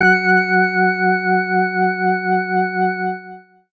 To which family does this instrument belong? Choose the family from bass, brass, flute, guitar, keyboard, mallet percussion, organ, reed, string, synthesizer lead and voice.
organ